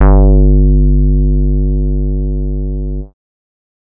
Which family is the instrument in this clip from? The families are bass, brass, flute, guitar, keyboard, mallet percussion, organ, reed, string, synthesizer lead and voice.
bass